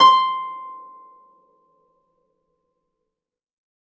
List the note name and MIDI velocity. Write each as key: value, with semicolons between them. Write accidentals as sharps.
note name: C6; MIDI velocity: 100